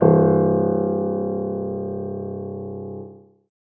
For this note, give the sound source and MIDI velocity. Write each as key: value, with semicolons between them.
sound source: acoustic; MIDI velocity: 75